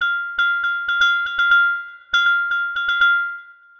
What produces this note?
synthesizer mallet percussion instrument